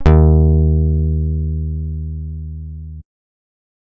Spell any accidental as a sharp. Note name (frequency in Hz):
D#2 (77.78 Hz)